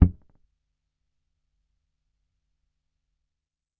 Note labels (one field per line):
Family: bass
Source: electronic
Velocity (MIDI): 25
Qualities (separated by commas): percussive